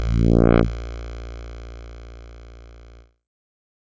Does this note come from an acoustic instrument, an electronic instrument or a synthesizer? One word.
synthesizer